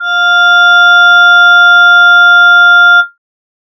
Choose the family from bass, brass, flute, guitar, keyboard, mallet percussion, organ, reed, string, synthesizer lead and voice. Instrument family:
voice